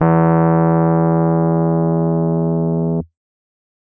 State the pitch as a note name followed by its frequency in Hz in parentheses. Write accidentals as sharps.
E2 (82.41 Hz)